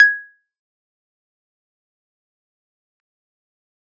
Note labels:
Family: keyboard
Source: electronic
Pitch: G#6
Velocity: 75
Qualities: fast decay, percussive

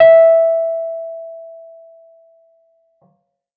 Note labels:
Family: keyboard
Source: electronic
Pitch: E5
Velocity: 127

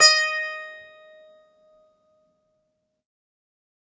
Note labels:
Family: guitar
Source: acoustic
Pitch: D#5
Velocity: 50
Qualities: bright

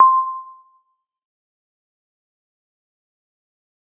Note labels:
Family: mallet percussion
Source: acoustic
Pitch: C6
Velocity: 75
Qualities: fast decay, percussive, reverb

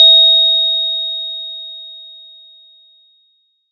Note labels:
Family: mallet percussion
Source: acoustic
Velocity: 25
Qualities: bright

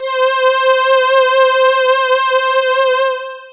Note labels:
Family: voice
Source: synthesizer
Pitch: C5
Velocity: 50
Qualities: distorted, long release

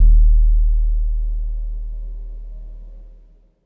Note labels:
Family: guitar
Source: electronic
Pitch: D#1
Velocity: 75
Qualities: dark

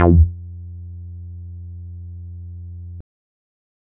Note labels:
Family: bass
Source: synthesizer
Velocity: 25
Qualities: distorted

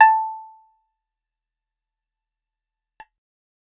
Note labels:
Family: guitar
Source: acoustic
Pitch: A5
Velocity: 50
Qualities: fast decay, percussive

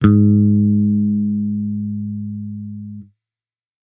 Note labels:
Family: bass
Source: electronic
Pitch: G#2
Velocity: 100

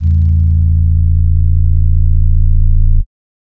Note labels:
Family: flute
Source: synthesizer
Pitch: A0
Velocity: 75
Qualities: dark

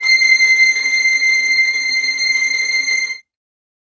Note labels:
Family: string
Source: acoustic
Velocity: 127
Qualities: non-linear envelope, reverb

